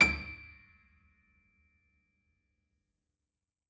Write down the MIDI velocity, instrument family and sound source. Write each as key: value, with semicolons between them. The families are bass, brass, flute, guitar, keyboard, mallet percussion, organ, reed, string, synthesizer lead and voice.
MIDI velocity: 127; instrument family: keyboard; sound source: acoustic